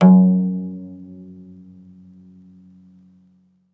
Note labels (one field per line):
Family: guitar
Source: acoustic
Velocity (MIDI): 127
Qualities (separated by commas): dark, reverb